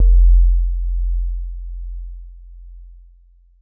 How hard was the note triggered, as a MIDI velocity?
75